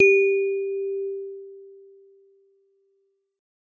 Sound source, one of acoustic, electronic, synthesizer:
acoustic